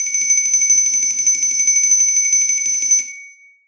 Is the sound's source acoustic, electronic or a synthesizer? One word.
acoustic